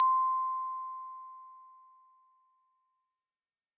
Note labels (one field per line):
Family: mallet percussion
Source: acoustic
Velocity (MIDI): 50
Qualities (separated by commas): bright